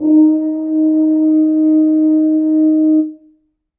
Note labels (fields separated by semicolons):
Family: brass; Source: acoustic; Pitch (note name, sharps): D#4; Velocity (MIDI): 25; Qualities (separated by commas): reverb